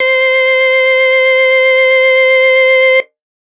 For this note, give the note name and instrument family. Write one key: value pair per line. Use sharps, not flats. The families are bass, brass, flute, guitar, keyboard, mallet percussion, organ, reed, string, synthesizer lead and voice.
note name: C5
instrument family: organ